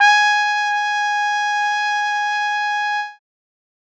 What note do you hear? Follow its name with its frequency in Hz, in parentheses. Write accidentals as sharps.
G#5 (830.6 Hz)